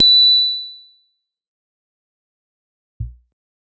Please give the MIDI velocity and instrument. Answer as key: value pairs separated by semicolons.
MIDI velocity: 127; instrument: electronic guitar